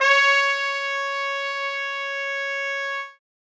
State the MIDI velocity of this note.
127